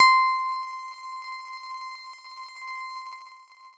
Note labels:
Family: guitar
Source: electronic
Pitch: C6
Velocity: 100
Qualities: bright, long release

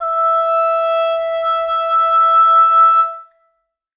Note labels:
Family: reed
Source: acoustic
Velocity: 75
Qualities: reverb

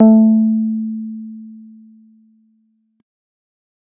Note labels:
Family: keyboard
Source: electronic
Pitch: A3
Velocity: 25

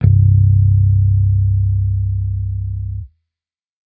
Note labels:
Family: bass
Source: electronic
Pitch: C1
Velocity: 50

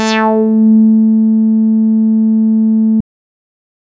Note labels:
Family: bass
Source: synthesizer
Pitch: A3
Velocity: 100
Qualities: distorted

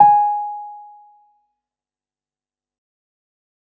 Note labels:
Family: keyboard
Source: electronic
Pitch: G#5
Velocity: 100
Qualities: fast decay

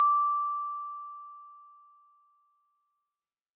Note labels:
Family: mallet percussion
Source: acoustic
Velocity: 100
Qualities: bright

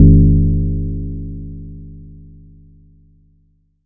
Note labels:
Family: mallet percussion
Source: acoustic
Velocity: 25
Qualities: multiphonic

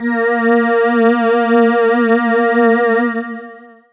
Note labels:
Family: voice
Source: synthesizer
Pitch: A#3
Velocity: 50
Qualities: distorted, long release

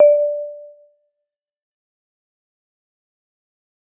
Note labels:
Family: mallet percussion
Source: acoustic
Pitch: D5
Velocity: 127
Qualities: fast decay, percussive, reverb

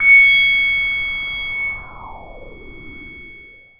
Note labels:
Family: synthesizer lead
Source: synthesizer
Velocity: 100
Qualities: long release

